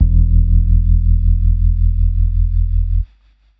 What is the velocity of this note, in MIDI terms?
25